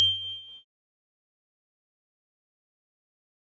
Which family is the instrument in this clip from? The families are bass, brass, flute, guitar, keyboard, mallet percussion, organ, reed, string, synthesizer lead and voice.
keyboard